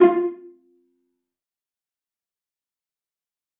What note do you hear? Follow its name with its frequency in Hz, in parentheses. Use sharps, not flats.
F4 (349.2 Hz)